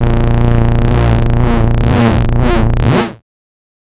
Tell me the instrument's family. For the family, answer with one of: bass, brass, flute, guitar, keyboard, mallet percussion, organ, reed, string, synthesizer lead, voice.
bass